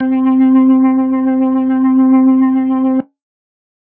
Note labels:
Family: organ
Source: electronic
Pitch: C4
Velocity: 127

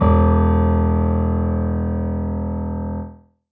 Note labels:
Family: keyboard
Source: acoustic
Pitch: E1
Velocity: 75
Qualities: reverb

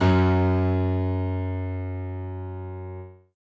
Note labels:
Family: keyboard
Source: acoustic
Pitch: F#2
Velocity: 127

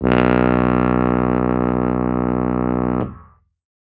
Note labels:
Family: brass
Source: acoustic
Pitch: B1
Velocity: 127

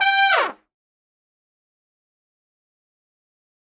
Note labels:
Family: brass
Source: acoustic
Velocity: 25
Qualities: bright, fast decay, reverb

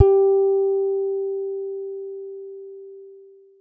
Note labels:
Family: guitar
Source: acoustic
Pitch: G4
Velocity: 25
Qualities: dark

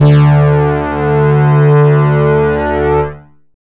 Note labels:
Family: bass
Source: synthesizer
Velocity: 100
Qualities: bright, distorted

